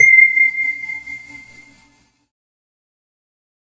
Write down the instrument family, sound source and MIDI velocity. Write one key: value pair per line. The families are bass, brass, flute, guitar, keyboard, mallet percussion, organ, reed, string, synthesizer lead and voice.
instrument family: keyboard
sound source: synthesizer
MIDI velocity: 50